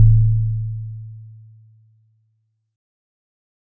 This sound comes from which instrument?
acoustic mallet percussion instrument